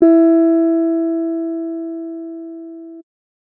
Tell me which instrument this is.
electronic keyboard